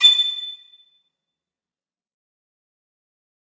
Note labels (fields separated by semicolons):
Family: flute; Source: acoustic; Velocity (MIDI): 127; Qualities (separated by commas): bright, fast decay, percussive, reverb